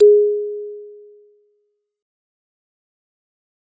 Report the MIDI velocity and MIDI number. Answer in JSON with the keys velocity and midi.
{"velocity": 100, "midi": 68}